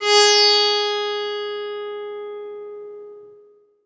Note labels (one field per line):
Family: guitar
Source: acoustic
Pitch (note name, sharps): G#4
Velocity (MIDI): 100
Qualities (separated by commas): bright, reverb